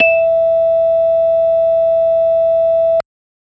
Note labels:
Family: organ; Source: electronic; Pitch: E5; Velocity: 25

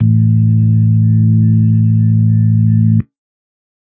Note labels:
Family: organ; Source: electronic; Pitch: A1; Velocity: 25; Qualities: dark

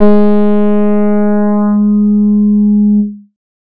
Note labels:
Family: bass; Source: synthesizer; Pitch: G#3; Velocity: 25; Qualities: distorted

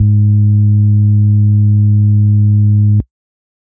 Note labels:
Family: organ; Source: electronic; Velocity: 25; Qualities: distorted

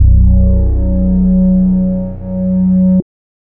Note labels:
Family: bass; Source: synthesizer; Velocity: 100; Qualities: distorted, multiphonic

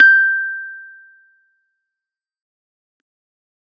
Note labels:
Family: keyboard; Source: electronic; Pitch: G6; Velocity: 75; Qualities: fast decay

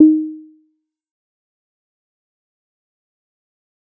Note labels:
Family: bass; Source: synthesizer; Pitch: D#4; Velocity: 50; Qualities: dark, fast decay, percussive

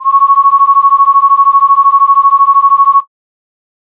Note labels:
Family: flute; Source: synthesizer; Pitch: C#6; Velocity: 75

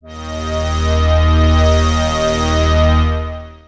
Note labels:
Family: synthesizer lead; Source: synthesizer; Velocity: 127; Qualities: bright, long release, non-linear envelope

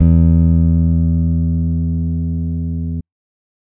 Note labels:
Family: bass; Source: electronic; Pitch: E2; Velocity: 50

